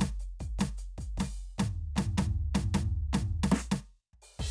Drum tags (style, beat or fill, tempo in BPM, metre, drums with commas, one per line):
klezmer
beat
152 BPM
4/4
crash, closed hi-hat, open hi-hat, hi-hat pedal, snare, mid tom, kick